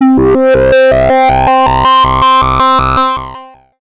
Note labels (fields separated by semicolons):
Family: bass; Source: synthesizer; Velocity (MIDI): 75; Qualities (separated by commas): distorted, long release, multiphonic, tempo-synced